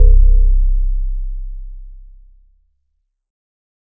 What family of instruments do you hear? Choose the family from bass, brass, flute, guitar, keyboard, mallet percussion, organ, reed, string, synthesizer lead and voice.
keyboard